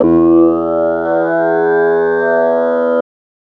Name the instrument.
synthesizer voice